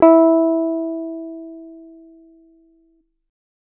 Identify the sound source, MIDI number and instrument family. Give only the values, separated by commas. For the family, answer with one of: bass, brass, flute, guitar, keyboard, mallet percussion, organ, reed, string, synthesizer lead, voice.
acoustic, 64, guitar